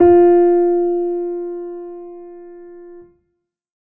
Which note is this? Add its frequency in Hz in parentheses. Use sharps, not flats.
F4 (349.2 Hz)